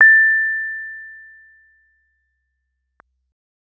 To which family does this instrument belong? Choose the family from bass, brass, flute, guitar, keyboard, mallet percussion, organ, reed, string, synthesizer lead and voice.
keyboard